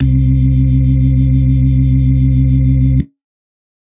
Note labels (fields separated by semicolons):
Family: organ; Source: electronic; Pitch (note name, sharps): C2; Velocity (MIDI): 127; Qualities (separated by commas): dark